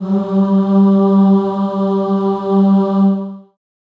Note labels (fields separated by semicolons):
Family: voice; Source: acoustic; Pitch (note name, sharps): G3; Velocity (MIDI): 50; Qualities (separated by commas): long release, reverb